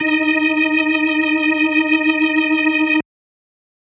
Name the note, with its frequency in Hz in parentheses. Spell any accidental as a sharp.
D#4 (311.1 Hz)